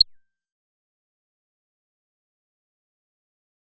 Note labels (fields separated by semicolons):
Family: bass; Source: synthesizer; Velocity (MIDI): 75; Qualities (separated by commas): fast decay, percussive